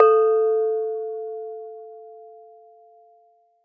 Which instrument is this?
acoustic mallet percussion instrument